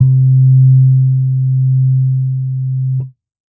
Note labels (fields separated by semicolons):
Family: keyboard; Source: electronic; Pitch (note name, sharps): C3; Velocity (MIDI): 25; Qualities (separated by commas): dark